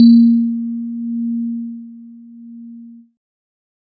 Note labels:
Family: keyboard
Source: electronic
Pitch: A#3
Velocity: 50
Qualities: multiphonic

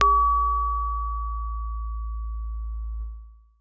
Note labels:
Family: keyboard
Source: acoustic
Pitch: A1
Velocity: 50

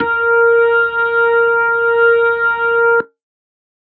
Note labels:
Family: organ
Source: electronic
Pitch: A#4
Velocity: 25

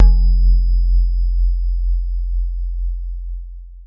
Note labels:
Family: mallet percussion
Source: acoustic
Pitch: F1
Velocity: 127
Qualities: long release

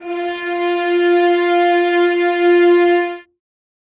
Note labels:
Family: string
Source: acoustic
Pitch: F4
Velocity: 25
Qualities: reverb

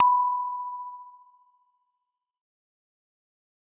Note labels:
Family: mallet percussion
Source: acoustic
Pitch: B5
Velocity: 75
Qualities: fast decay

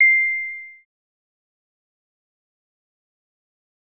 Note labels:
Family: synthesizer lead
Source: synthesizer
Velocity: 50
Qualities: distorted, fast decay

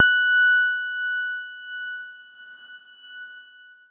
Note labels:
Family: keyboard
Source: electronic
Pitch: F#6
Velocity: 100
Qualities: long release

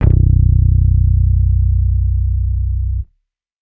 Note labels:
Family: bass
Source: electronic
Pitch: B0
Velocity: 100

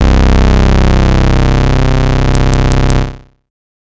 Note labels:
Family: bass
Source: synthesizer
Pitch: C1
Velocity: 25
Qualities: bright, distorted

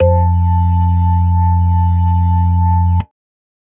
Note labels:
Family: organ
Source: electronic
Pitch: F2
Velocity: 50

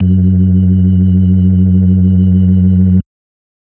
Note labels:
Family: organ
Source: electronic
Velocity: 100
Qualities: dark

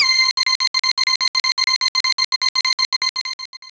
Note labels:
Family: synthesizer lead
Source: synthesizer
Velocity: 50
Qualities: long release

